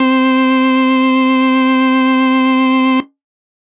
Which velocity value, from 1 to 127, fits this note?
25